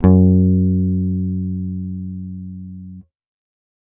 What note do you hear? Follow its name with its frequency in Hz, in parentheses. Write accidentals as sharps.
F#2 (92.5 Hz)